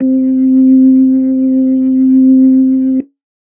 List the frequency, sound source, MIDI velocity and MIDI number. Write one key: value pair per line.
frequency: 261.6 Hz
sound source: electronic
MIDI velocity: 127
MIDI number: 60